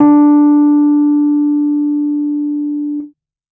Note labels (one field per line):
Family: keyboard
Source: electronic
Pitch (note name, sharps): D4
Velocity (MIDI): 100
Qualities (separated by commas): dark